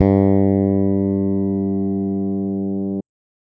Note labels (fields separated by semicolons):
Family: bass; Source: electronic; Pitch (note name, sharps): G2; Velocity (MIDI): 75